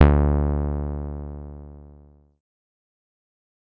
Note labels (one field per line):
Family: bass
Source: synthesizer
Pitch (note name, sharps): D2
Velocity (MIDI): 25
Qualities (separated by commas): distorted, fast decay